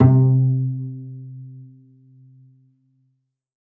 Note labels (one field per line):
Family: string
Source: acoustic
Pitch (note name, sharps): C3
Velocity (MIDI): 127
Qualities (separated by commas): dark, reverb